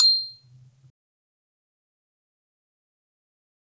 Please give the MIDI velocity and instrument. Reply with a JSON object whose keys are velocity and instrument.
{"velocity": 127, "instrument": "acoustic mallet percussion instrument"}